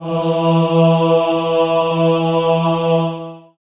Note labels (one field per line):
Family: voice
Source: acoustic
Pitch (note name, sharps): E3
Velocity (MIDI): 75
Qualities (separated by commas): long release, reverb